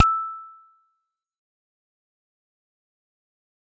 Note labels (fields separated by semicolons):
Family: mallet percussion; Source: acoustic; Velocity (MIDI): 100; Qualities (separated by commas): fast decay, percussive